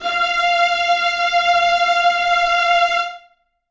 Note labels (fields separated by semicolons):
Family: string; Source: acoustic; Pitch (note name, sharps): F5; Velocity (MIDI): 100; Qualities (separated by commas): bright, reverb